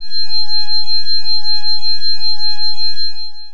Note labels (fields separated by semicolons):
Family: organ; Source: electronic; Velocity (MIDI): 75; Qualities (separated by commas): distorted, long release